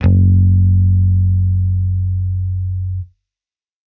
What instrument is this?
electronic bass